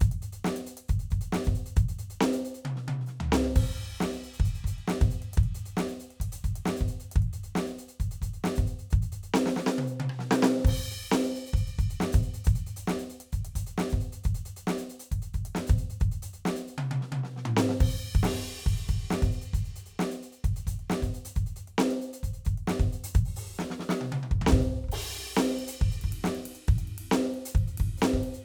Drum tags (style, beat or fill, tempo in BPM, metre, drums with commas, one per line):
rock
beat
135 BPM
4/4
crash, ride, closed hi-hat, open hi-hat, hi-hat pedal, snare, cross-stick, high tom, mid tom, floor tom, kick